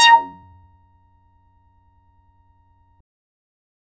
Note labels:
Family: bass; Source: synthesizer; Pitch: A#5; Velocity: 75; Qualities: distorted, percussive

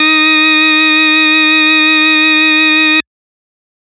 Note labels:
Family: organ; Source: electronic; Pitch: D#4; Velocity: 50; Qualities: distorted

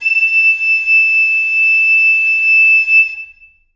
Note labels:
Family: flute; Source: acoustic; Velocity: 127; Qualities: bright, long release, reverb

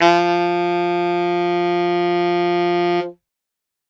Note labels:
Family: reed; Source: acoustic; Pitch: F3; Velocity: 100

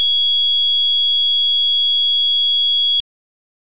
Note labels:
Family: organ; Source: electronic; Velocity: 50; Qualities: bright

